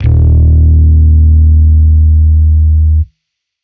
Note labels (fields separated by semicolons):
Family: bass; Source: electronic; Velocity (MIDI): 25